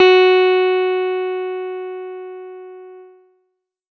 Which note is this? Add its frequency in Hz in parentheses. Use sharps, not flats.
F#4 (370 Hz)